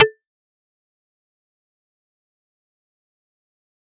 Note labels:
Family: mallet percussion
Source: electronic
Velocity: 127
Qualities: fast decay, percussive

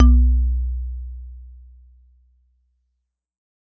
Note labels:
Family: mallet percussion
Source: acoustic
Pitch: B1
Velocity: 100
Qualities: dark

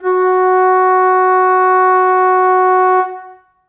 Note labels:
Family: flute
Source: acoustic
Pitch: F#4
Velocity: 100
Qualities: reverb

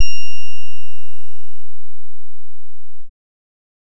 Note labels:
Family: bass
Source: synthesizer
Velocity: 50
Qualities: distorted

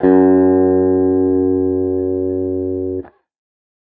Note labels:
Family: guitar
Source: electronic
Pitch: F#2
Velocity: 50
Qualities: distorted

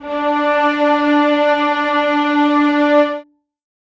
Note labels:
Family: string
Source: acoustic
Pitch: D4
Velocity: 75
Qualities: reverb

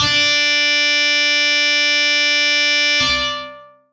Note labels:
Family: guitar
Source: electronic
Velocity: 75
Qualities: bright, distorted, long release

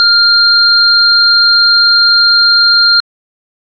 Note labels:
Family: organ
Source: electronic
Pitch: F6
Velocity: 50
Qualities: bright

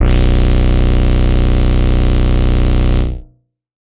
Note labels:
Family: bass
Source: synthesizer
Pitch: B0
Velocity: 127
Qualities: distorted

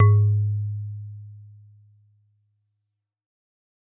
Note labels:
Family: mallet percussion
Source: acoustic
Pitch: G#2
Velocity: 127

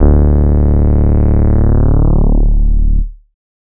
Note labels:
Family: bass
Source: synthesizer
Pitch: D1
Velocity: 50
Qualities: distorted

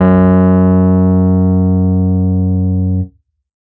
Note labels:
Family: keyboard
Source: electronic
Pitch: F#2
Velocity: 100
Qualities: distorted

